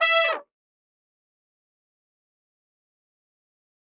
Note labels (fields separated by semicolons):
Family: brass; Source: acoustic; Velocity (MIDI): 75; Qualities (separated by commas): bright, fast decay, percussive, reverb